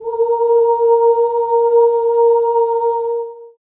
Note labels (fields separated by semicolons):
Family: voice; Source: acoustic; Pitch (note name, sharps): A#4; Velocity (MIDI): 100; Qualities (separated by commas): long release, reverb